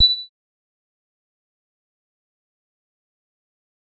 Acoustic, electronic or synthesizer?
synthesizer